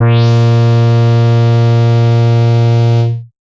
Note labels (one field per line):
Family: bass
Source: synthesizer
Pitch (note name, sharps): A#2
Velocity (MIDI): 50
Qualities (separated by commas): bright, distorted